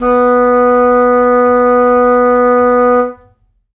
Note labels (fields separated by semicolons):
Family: reed; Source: acoustic; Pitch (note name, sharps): B3; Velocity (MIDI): 25; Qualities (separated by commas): reverb